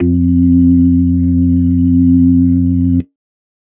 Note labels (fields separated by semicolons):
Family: organ; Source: electronic; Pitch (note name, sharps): F2; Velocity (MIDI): 50; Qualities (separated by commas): dark